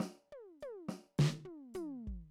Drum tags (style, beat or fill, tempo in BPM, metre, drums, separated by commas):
Motown, fill, 104 BPM, 4/4, hi-hat pedal, snare, high tom, floor tom, kick